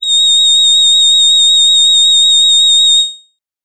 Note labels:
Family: voice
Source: synthesizer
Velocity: 50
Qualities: bright

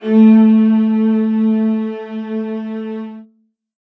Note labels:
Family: string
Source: acoustic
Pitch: A3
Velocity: 127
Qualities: reverb

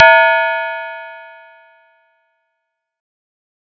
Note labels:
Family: mallet percussion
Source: acoustic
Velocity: 100

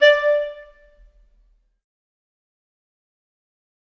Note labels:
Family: reed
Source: acoustic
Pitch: D5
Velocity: 75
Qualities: fast decay, reverb

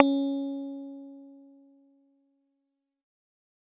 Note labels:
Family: bass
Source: synthesizer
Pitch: C#4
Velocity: 50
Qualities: fast decay

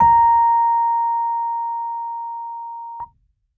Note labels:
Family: keyboard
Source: electronic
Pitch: A#5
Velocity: 75

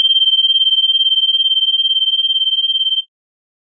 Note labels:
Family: organ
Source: electronic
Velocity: 50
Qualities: bright

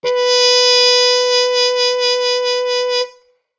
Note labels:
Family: brass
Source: acoustic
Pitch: B4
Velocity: 100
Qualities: bright

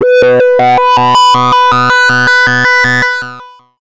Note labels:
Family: bass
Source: synthesizer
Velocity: 100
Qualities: distorted, long release, multiphonic, tempo-synced

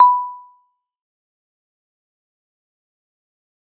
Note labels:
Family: mallet percussion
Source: acoustic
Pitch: B5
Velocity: 25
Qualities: fast decay, percussive

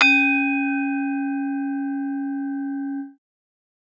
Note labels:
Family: mallet percussion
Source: acoustic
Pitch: C#4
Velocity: 75

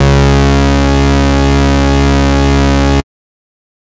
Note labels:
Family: bass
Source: synthesizer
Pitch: C#2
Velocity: 50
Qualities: bright, distorted

